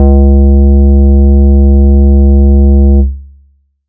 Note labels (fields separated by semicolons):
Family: bass; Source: synthesizer; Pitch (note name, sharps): C#2; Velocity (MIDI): 50; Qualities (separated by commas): long release